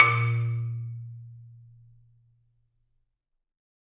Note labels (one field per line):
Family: mallet percussion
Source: acoustic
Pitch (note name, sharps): A#2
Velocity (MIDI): 127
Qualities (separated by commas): reverb